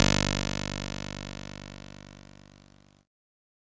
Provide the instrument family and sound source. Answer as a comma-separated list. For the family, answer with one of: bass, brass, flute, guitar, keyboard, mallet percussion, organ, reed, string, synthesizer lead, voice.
keyboard, electronic